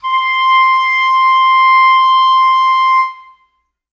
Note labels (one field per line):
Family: reed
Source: acoustic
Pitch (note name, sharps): C6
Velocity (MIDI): 75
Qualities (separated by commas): reverb